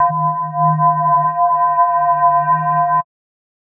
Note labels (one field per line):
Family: mallet percussion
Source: electronic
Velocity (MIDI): 50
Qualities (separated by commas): multiphonic, non-linear envelope